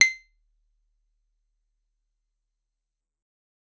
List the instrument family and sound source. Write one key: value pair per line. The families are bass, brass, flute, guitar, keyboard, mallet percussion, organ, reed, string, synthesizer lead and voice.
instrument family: guitar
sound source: acoustic